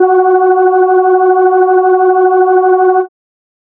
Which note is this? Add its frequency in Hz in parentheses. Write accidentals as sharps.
F#4 (370 Hz)